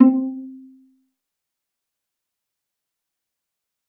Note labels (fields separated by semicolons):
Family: string; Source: acoustic; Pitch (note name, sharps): C4; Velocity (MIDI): 75; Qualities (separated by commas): dark, fast decay, percussive, reverb